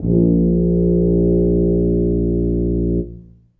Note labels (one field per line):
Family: brass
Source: acoustic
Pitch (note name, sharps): A#1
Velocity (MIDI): 25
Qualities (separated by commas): dark, reverb